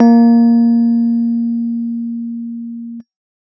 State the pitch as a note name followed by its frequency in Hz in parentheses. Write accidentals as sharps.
A#3 (233.1 Hz)